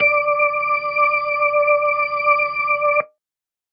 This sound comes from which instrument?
electronic organ